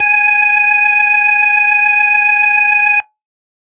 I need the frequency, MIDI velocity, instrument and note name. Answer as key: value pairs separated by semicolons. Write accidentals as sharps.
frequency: 830.6 Hz; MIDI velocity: 75; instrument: electronic organ; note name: G#5